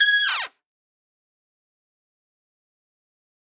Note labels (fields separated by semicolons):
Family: brass; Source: acoustic; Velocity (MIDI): 100; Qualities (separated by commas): fast decay, reverb